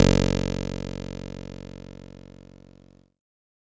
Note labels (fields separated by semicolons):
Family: keyboard; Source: electronic; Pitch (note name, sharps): F#1; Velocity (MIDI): 75; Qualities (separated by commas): bright, distorted